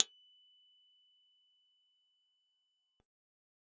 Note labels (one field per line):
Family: keyboard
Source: electronic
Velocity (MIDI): 100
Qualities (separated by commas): fast decay, percussive